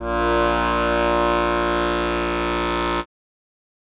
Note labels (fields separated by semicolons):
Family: reed; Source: acoustic; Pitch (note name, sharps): A#1; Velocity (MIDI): 25